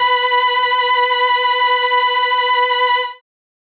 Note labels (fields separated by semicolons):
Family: keyboard; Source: synthesizer; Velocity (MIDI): 50; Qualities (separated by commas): bright